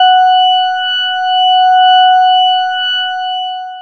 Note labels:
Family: bass; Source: synthesizer; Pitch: F#5; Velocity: 100; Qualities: long release

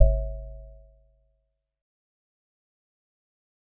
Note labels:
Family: mallet percussion; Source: synthesizer; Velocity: 25; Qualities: fast decay, multiphonic, percussive

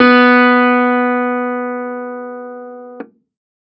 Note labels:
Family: keyboard; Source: electronic; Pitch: B3; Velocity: 100; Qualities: distorted

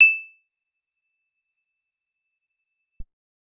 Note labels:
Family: guitar; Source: acoustic; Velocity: 100; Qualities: bright, percussive

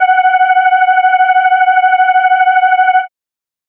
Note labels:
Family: organ; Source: electronic; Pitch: F#5; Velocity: 50

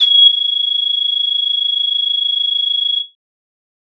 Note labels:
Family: flute; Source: synthesizer; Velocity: 100; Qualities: bright, distorted

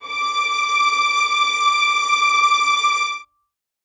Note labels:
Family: string; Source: acoustic; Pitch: D6; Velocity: 50; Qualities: reverb

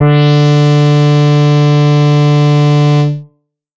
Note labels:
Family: bass; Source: synthesizer; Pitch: D3; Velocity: 50; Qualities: distorted

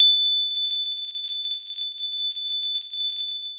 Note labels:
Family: guitar; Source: electronic; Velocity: 127; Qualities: bright, long release

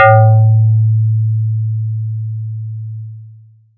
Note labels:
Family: mallet percussion; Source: electronic; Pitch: A2; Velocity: 100; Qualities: long release, multiphonic

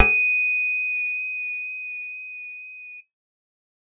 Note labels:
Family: bass; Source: synthesizer; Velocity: 100; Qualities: bright, reverb

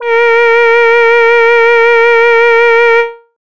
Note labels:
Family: voice; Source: synthesizer; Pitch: A#4; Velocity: 75; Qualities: distorted

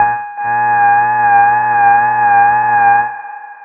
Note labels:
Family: bass; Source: synthesizer; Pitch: G#5; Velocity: 25; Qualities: long release, reverb

